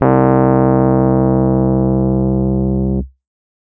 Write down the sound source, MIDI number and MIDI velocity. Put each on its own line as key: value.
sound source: electronic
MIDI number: 36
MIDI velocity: 50